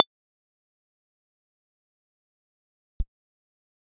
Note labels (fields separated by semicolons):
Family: keyboard; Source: electronic; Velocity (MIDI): 25; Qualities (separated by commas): fast decay, percussive